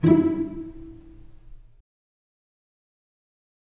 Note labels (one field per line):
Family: string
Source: acoustic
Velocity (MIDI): 50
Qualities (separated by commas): fast decay, reverb